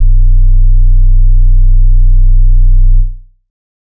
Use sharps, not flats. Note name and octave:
B0